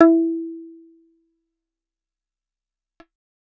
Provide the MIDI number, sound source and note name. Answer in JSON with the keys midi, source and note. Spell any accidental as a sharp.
{"midi": 64, "source": "acoustic", "note": "E4"}